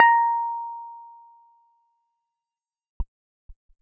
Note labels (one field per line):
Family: keyboard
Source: electronic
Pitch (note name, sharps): A#5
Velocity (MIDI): 50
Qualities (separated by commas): fast decay